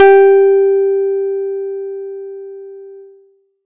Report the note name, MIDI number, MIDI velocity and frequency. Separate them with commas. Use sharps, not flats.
G4, 67, 25, 392 Hz